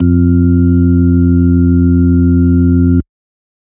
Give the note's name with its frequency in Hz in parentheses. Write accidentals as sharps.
F2 (87.31 Hz)